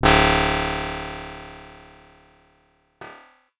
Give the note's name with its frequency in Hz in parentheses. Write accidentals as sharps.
D1 (36.71 Hz)